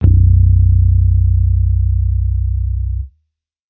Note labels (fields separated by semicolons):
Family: bass; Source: electronic; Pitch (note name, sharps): B0; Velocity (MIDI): 75